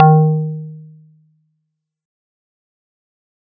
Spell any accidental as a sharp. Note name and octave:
D#3